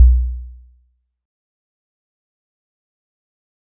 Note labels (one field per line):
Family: mallet percussion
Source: acoustic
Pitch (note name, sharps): B1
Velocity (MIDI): 25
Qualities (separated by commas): fast decay, percussive